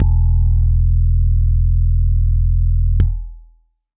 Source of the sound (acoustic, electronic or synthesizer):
electronic